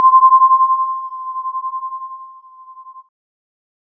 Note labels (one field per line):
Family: keyboard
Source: electronic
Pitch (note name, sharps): C6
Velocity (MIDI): 25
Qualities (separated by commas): multiphonic